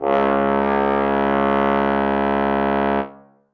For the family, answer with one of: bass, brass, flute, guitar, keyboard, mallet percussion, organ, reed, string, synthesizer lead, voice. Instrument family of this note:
brass